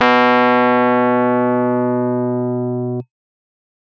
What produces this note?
electronic keyboard